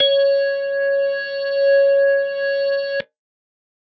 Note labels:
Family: organ; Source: electronic; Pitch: C#5; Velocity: 25

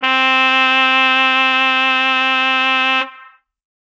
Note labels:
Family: brass; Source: acoustic; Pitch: C4; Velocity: 127; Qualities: bright, distorted

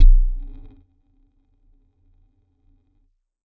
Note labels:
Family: mallet percussion; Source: electronic; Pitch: B0; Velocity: 50; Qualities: dark, non-linear envelope, percussive

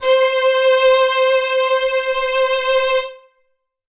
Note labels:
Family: string; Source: acoustic; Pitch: C5; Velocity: 100; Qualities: reverb

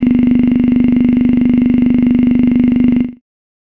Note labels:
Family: voice; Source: synthesizer; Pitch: G0; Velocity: 127; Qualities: bright

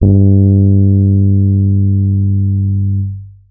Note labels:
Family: keyboard; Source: electronic; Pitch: G2; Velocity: 127; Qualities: dark

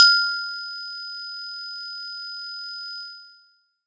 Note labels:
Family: mallet percussion; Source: acoustic; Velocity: 25; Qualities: bright, distorted

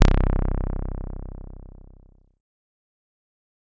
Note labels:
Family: bass; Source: synthesizer; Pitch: C1; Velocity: 100; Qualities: distorted, fast decay

